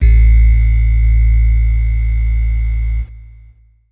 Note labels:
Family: keyboard; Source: electronic; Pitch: A1; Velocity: 25; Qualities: bright, distorted, long release

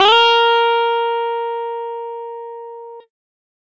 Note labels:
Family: guitar; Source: electronic; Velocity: 127; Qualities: distorted

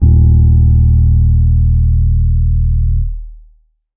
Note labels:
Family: keyboard; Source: electronic; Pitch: D#1; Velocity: 50; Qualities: long release

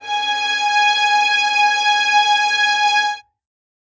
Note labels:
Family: string; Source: acoustic; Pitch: G#5; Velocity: 50; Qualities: reverb

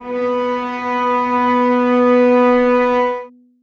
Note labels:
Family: string; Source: acoustic; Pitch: B3; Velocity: 25; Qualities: reverb

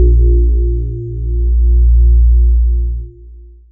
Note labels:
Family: voice; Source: synthesizer; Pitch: A#1; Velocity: 100; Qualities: dark, long release

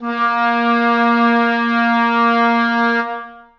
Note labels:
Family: reed; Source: acoustic; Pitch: A#3; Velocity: 127; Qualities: long release, reverb

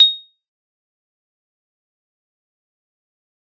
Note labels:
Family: mallet percussion; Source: acoustic; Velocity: 50; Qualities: bright, fast decay, percussive

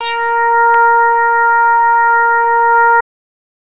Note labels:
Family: bass; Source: synthesizer; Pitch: A#4; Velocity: 50; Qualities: distorted

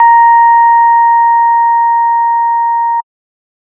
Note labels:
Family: organ; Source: electronic; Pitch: A#5; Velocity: 75

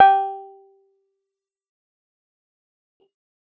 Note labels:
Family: keyboard; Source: electronic; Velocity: 50; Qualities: fast decay, percussive

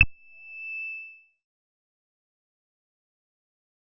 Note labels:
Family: bass; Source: synthesizer; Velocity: 50; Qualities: fast decay

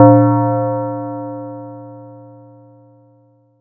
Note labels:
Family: mallet percussion; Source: acoustic; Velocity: 75; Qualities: multiphonic

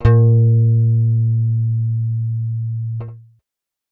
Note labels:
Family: bass; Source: synthesizer; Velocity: 25; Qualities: dark

